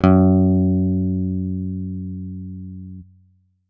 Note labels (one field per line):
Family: guitar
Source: electronic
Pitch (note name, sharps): F#2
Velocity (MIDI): 75